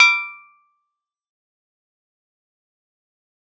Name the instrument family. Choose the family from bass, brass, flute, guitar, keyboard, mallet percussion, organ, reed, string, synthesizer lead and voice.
keyboard